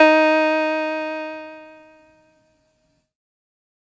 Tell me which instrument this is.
electronic keyboard